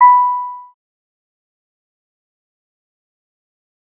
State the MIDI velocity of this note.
25